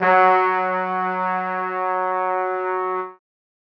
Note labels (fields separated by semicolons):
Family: brass; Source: acoustic; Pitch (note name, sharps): F#3; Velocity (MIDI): 75; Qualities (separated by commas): reverb